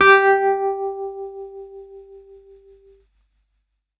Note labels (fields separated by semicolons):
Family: keyboard; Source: electronic; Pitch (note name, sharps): G4; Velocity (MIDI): 100